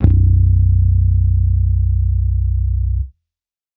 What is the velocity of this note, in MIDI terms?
127